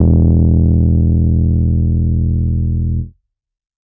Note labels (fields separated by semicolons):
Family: keyboard; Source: electronic; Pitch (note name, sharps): E1; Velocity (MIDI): 100; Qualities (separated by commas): distorted